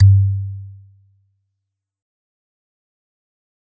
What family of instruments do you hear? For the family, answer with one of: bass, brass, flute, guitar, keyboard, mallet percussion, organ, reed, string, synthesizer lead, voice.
mallet percussion